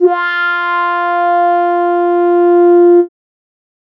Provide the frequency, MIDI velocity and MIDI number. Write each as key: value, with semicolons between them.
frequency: 349.2 Hz; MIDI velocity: 25; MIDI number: 65